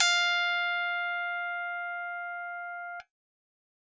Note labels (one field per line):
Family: keyboard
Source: electronic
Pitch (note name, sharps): F5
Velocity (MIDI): 75